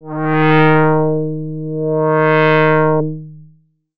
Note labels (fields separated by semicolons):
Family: bass; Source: synthesizer; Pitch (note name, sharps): D#3; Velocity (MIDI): 75; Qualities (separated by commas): distorted, long release, tempo-synced